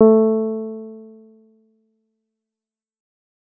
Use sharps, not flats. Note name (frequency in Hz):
A3 (220 Hz)